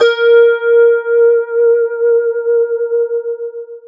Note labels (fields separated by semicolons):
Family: guitar; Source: electronic; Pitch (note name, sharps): A#4; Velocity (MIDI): 127; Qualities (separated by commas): long release, multiphonic, non-linear envelope